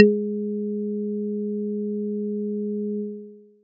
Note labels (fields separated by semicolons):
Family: mallet percussion; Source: acoustic; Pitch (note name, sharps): G#3; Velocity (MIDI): 127